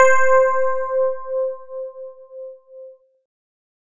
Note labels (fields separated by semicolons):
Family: keyboard; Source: electronic; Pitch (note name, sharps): C5; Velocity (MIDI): 127